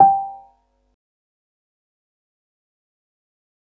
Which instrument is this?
electronic keyboard